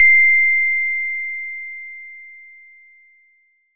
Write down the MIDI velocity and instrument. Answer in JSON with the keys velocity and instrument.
{"velocity": 50, "instrument": "synthesizer bass"}